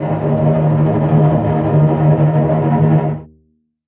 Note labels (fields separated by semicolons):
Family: string; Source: acoustic; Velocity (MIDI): 50; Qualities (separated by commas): non-linear envelope, reverb